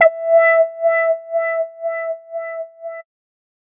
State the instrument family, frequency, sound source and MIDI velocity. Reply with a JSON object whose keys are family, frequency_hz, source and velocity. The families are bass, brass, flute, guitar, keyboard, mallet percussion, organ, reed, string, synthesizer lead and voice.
{"family": "bass", "frequency_hz": 659.3, "source": "synthesizer", "velocity": 75}